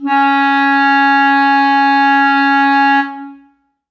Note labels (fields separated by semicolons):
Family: reed; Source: acoustic; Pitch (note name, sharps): C#4; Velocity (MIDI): 100; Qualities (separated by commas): reverb